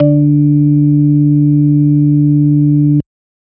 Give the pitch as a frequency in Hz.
146.8 Hz